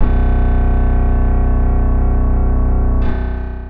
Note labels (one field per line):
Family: guitar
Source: acoustic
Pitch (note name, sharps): B0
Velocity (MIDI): 127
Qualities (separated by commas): reverb